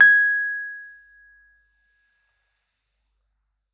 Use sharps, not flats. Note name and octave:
G#6